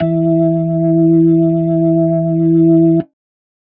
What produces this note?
electronic organ